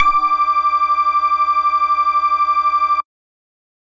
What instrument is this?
synthesizer bass